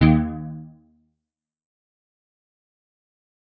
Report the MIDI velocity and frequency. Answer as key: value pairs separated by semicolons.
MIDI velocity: 25; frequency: 77.78 Hz